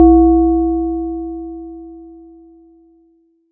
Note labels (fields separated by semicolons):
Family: mallet percussion; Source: acoustic; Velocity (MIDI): 25